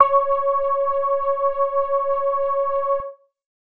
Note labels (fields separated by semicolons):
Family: keyboard; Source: electronic; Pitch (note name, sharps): C#5; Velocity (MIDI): 75; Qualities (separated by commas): distorted